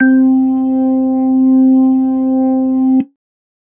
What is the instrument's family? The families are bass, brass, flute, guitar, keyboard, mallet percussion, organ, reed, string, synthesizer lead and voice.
organ